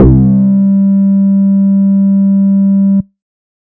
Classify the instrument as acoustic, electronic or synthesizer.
synthesizer